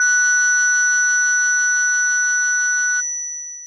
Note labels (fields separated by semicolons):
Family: mallet percussion; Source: electronic; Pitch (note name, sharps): F#6; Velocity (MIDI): 50; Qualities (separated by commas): bright, long release